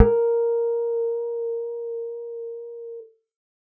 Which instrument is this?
synthesizer bass